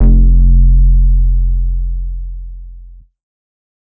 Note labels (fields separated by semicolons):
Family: bass; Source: synthesizer; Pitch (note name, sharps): F1; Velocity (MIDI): 75; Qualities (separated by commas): distorted